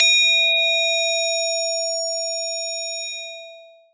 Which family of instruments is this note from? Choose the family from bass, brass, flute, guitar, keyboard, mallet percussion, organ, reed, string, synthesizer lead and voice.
mallet percussion